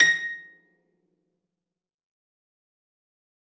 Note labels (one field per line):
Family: string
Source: acoustic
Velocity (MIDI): 127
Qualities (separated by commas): fast decay, percussive, reverb